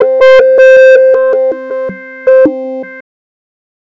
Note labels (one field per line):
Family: bass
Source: synthesizer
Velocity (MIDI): 50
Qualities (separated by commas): tempo-synced